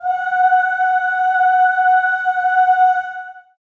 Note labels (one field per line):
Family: voice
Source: acoustic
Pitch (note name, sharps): F#5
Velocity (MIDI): 127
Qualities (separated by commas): reverb